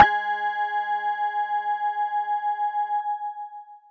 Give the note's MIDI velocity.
100